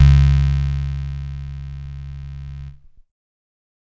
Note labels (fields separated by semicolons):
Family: keyboard; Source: electronic; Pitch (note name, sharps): C#2; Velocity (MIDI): 75; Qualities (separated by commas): bright, distorted